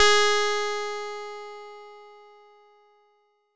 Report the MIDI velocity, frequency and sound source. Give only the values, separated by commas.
127, 415.3 Hz, synthesizer